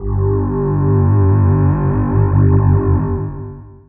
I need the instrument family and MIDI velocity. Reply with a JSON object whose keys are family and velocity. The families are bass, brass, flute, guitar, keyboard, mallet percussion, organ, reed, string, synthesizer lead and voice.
{"family": "voice", "velocity": 50}